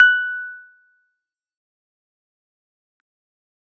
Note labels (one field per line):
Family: keyboard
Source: electronic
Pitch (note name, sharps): F#6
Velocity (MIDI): 100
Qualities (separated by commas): fast decay, percussive